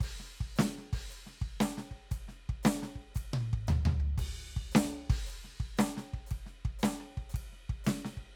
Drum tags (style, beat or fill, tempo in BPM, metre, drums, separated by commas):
rock, beat, 115 BPM, 4/4, crash, ride, hi-hat pedal, snare, cross-stick, high tom, floor tom, kick